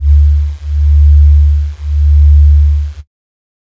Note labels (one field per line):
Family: flute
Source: synthesizer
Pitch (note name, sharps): D2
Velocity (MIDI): 100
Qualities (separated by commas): dark